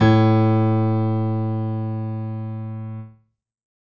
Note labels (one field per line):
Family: keyboard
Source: acoustic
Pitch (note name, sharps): A2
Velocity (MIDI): 127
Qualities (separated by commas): reverb